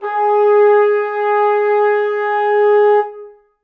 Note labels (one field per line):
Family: brass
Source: acoustic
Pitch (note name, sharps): G#4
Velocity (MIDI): 75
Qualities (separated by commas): reverb